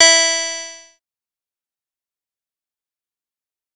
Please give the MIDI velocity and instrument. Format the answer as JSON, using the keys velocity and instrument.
{"velocity": 100, "instrument": "synthesizer bass"}